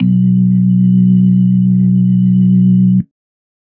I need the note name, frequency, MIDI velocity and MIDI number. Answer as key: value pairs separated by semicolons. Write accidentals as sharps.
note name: B1; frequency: 61.74 Hz; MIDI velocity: 75; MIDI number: 35